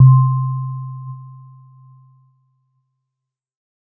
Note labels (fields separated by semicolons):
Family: keyboard; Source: electronic; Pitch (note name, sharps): C3; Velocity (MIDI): 25